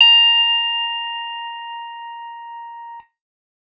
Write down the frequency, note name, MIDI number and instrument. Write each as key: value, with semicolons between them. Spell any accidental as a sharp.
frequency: 932.3 Hz; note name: A#5; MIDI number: 82; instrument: electronic guitar